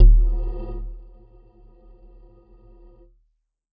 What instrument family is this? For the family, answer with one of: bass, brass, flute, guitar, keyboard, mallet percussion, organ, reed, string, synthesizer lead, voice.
mallet percussion